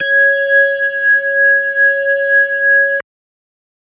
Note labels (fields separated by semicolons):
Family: organ; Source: electronic; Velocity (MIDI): 127